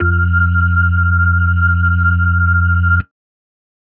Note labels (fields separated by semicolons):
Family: organ; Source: electronic; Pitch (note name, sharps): F2; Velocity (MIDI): 100